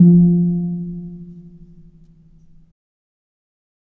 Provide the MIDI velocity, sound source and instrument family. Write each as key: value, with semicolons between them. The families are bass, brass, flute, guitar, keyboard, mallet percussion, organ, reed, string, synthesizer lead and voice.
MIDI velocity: 25; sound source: acoustic; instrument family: mallet percussion